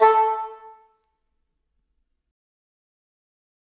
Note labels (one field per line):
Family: reed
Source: acoustic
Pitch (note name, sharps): A4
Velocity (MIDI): 75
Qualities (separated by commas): fast decay, percussive, reverb